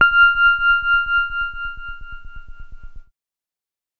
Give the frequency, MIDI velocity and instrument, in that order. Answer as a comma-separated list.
1397 Hz, 25, electronic keyboard